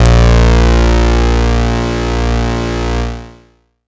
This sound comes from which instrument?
synthesizer bass